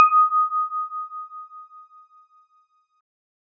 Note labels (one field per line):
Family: keyboard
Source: electronic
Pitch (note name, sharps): D#6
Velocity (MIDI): 75